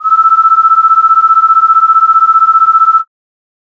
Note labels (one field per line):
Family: flute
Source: synthesizer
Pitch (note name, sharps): E6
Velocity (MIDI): 75